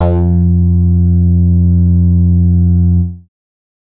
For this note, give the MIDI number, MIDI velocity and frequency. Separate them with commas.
41, 50, 87.31 Hz